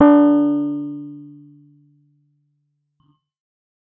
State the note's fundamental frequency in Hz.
293.7 Hz